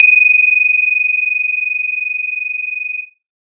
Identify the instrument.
synthesizer lead